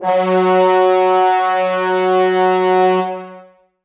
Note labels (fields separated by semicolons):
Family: brass; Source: acoustic; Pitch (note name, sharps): F#3; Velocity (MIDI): 127; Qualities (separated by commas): long release, reverb